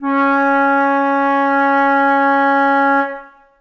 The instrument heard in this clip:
acoustic flute